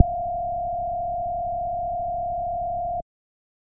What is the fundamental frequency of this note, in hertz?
698.5 Hz